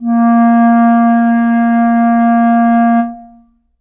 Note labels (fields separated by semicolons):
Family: reed; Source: acoustic; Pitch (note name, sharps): A#3; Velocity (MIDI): 50; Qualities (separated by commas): dark, reverb